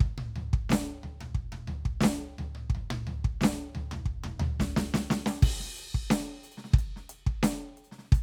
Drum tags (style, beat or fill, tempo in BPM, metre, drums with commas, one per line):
rock
beat
88 BPM
4/4
crash, closed hi-hat, snare, high tom, mid tom, floor tom, kick